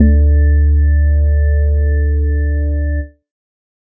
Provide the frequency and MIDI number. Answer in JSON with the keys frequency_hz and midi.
{"frequency_hz": 73.42, "midi": 38}